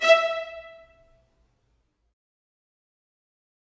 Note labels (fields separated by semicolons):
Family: string; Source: acoustic; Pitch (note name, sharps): E5; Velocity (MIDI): 50; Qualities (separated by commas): fast decay, percussive, reverb